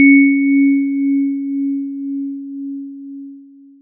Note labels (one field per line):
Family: mallet percussion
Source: acoustic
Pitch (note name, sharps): C#4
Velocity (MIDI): 25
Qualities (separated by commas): long release